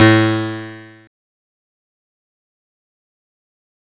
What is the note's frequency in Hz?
110 Hz